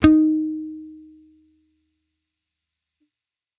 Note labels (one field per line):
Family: bass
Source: electronic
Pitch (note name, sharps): D#4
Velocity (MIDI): 75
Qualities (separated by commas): distorted